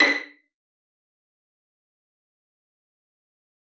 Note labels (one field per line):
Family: string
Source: acoustic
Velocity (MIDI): 25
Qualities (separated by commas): fast decay, percussive, reverb